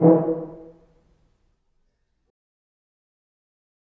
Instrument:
acoustic brass instrument